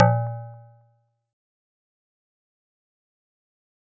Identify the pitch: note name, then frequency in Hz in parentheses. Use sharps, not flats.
A#2 (116.5 Hz)